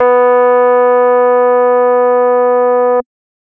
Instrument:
electronic organ